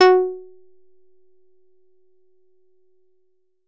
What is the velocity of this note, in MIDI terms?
75